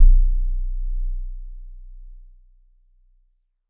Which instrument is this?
acoustic mallet percussion instrument